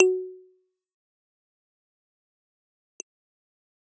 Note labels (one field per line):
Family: keyboard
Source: electronic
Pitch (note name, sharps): F#4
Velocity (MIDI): 25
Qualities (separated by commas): fast decay, percussive